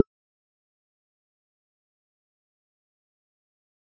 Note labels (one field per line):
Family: mallet percussion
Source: electronic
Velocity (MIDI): 25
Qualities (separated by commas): fast decay, percussive